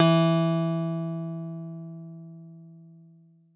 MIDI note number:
52